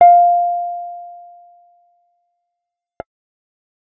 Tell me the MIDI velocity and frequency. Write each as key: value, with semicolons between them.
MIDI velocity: 50; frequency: 698.5 Hz